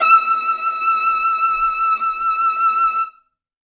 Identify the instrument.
acoustic string instrument